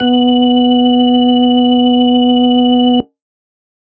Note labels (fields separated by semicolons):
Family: organ; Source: electronic; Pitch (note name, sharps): B3; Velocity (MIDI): 100